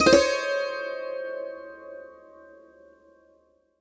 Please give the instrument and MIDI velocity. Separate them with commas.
acoustic guitar, 127